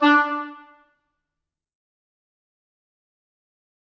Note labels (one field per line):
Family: reed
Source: acoustic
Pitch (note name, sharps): D4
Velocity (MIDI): 127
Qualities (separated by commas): fast decay, percussive, reverb